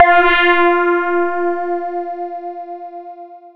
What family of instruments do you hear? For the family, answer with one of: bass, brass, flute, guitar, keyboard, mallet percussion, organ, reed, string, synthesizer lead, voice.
mallet percussion